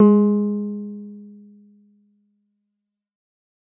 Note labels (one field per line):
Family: guitar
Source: synthesizer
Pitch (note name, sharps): G#3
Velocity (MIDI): 75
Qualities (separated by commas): dark